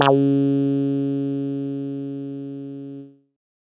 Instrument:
synthesizer bass